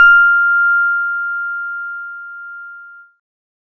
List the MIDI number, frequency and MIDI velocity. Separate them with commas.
89, 1397 Hz, 25